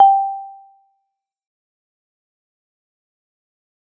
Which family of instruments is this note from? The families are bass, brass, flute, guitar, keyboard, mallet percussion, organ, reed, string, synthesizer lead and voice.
mallet percussion